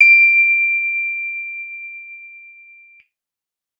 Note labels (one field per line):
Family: guitar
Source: electronic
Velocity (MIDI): 100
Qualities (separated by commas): reverb